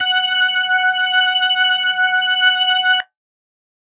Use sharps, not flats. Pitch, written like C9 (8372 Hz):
F#5 (740 Hz)